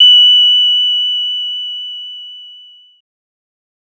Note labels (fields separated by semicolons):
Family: bass; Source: synthesizer; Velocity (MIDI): 50; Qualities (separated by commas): bright, distorted